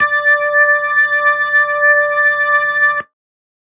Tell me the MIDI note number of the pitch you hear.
74